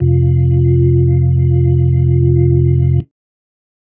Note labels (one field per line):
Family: organ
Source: electronic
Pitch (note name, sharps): F1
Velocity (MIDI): 127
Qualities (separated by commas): dark